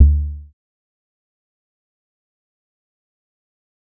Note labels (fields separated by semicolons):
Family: bass; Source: synthesizer; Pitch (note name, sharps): D2; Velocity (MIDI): 50; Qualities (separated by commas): dark, fast decay, percussive